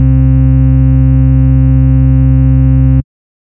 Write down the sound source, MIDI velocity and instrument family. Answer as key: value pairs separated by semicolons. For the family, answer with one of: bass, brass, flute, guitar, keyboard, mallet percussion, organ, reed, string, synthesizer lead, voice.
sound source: synthesizer; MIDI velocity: 100; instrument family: bass